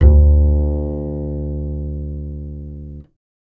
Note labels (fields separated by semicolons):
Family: bass; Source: electronic; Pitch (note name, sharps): D2; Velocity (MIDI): 50; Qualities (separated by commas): reverb